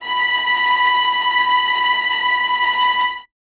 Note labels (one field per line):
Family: string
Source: acoustic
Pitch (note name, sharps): B5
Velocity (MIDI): 75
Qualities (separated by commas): bright, non-linear envelope, reverb